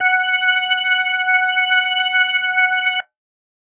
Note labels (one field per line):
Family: organ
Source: electronic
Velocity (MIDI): 127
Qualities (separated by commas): distorted